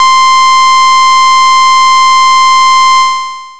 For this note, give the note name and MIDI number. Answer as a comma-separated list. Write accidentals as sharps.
C6, 84